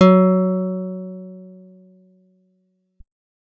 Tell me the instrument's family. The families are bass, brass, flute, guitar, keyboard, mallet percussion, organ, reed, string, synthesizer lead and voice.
guitar